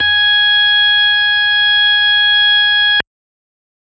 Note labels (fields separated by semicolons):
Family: organ; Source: electronic; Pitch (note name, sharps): G#5; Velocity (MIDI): 100